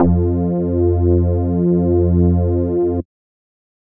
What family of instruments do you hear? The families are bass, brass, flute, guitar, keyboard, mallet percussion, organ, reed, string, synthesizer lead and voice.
bass